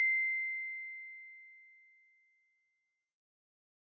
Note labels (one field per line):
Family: mallet percussion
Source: acoustic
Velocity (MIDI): 50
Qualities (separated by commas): bright